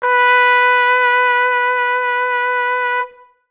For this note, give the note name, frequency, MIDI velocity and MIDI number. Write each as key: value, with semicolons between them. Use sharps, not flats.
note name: B4; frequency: 493.9 Hz; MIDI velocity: 75; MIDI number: 71